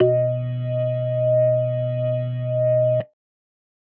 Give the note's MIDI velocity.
127